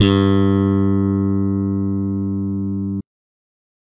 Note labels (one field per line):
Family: bass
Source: electronic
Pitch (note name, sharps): G2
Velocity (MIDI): 50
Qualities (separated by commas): bright